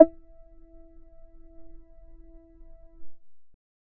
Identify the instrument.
synthesizer bass